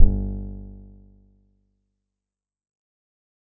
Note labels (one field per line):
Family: guitar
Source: acoustic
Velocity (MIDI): 50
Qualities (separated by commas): dark, percussive